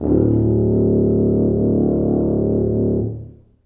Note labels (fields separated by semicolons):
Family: brass; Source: acoustic; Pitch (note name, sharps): D1; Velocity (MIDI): 75; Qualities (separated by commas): reverb